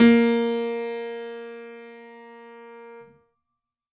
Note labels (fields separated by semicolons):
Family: keyboard; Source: acoustic; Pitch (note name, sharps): A#3; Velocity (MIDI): 100